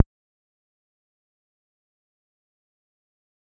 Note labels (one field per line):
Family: bass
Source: synthesizer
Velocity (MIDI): 25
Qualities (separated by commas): fast decay, percussive